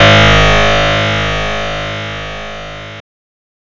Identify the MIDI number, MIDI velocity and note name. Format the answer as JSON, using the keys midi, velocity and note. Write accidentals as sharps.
{"midi": 32, "velocity": 75, "note": "G#1"}